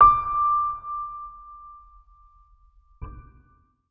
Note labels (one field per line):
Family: organ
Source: electronic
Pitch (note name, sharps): D6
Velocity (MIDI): 50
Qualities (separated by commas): reverb